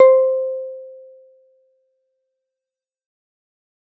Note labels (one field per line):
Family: keyboard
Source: electronic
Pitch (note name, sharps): C5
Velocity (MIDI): 50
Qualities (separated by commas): fast decay